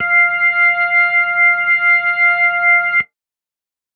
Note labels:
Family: organ; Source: electronic; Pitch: F5; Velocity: 25

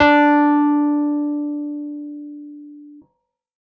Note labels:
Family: keyboard; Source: electronic; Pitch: D4; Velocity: 127

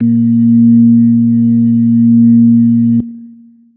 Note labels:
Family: organ; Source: electronic; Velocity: 127; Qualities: dark, long release

